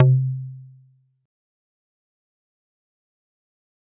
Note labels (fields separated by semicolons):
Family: mallet percussion; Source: acoustic; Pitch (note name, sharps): C3; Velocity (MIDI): 50; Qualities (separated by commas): fast decay, percussive